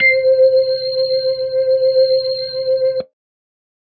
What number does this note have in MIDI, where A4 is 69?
72